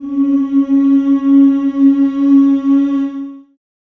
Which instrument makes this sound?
acoustic voice